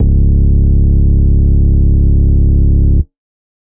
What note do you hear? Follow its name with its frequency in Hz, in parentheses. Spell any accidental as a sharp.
C#1 (34.65 Hz)